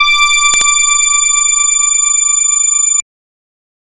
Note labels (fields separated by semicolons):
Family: bass; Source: synthesizer; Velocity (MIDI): 127; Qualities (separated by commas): bright, distorted, multiphonic